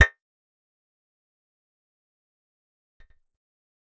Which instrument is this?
synthesizer bass